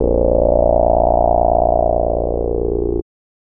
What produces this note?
synthesizer bass